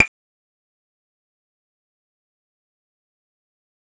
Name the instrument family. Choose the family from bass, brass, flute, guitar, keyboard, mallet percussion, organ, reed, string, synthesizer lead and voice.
bass